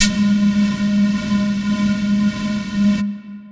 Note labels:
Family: flute; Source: acoustic; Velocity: 50; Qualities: distorted, long release

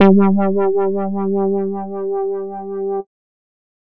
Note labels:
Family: bass; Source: synthesizer; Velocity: 75; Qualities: dark, distorted

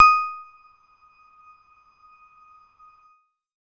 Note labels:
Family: keyboard; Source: electronic; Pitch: D#6; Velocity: 127; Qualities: percussive, reverb

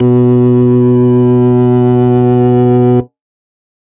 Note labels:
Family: organ; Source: electronic; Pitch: B2; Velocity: 127; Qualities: distorted

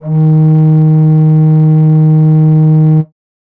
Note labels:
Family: flute; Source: acoustic; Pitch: D#3; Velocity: 50; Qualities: dark

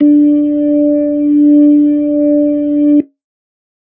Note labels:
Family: organ; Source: electronic; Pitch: D4; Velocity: 75; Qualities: dark

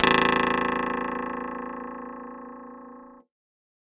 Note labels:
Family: guitar; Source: acoustic; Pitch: A0; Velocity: 50; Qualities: bright

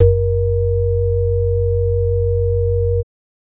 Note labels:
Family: organ; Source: electronic; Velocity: 100; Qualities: multiphonic

